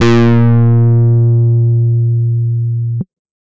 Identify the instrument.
electronic guitar